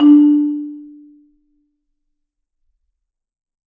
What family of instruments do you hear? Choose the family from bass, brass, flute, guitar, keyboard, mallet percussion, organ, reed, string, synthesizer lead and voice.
mallet percussion